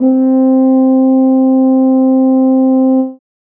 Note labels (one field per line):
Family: brass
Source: acoustic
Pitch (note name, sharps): C4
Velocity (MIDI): 50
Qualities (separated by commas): dark